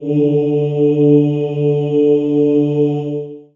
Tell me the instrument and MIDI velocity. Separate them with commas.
acoustic voice, 127